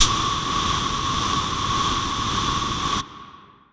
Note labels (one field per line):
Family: flute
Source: acoustic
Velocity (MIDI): 25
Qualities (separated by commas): distorted